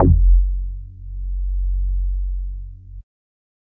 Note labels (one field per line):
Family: bass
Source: synthesizer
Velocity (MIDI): 75